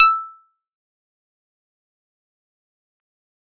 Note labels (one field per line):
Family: keyboard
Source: electronic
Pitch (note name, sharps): E6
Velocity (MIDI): 127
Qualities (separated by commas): fast decay, percussive